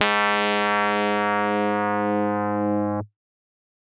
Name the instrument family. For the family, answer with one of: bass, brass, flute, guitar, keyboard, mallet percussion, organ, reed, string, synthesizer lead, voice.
keyboard